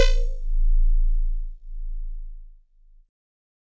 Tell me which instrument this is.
electronic keyboard